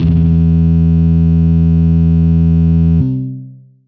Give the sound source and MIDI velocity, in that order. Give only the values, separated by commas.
electronic, 25